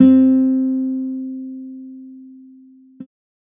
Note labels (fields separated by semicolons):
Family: guitar; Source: electronic; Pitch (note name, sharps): C4; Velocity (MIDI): 25